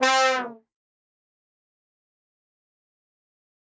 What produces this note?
acoustic brass instrument